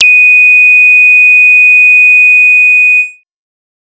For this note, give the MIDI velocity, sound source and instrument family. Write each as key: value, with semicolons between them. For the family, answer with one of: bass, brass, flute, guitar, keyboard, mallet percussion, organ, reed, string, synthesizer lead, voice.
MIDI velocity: 127; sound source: synthesizer; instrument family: bass